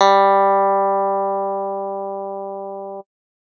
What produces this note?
electronic guitar